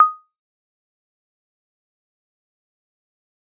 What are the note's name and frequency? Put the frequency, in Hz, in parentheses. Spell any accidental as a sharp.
D#6 (1245 Hz)